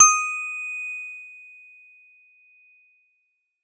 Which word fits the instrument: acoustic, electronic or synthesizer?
acoustic